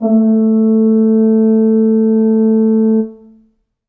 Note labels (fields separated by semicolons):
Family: brass; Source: acoustic; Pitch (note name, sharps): A3; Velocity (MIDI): 25; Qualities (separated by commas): dark, reverb